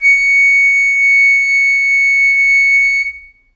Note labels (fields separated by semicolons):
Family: flute; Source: acoustic; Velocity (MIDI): 25; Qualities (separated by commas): reverb